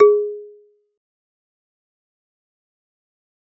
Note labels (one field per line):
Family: mallet percussion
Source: acoustic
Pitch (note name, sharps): G#4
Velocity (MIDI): 25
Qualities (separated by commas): fast decay, percussive